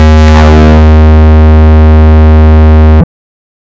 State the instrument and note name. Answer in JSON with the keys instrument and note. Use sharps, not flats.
{"instrument": "synthesizer bass", "note": "D#2"}